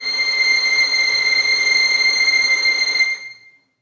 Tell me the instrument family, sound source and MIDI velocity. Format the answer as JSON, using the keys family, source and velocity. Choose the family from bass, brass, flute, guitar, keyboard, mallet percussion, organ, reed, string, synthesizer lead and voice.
{"family": "string", "source": "acoustic", "velocity": 25}